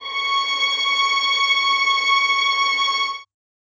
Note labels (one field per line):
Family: string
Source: acoustic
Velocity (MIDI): 25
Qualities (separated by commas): reverb